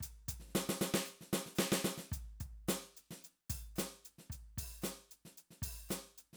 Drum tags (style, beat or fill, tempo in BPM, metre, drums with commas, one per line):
funk
beat
112 BPM
4/4
closed hi-hat, open hi-hat, hi-hat pedal, snare, kick